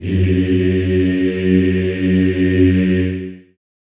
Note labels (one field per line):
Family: voice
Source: acoustic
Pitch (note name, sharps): F#2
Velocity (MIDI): 127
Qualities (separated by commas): reverb